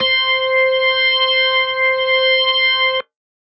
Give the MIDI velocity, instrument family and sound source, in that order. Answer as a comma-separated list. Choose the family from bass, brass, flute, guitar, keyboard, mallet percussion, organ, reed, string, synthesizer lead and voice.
50, organ, electronic